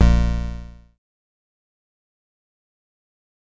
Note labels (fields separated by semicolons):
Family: bass; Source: synthesizer; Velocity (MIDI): 75; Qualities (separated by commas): bright, distorted, fast decay